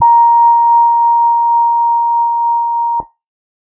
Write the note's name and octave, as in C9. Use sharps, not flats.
A#5